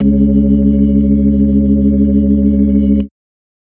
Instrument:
electronic organ